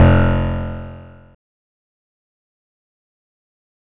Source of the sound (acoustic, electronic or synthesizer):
electronic